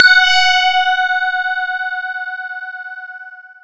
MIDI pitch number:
78